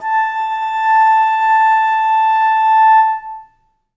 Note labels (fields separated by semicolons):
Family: flute; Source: acoustic; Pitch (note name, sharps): A5; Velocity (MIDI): 25; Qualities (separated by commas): long release, reverb